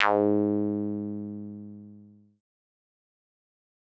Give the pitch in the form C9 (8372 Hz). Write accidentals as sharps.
G#2 (103.8 Hz)